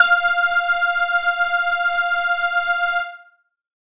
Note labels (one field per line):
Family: keyboard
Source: electronic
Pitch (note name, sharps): F5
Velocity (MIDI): 127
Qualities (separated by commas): bright, distorted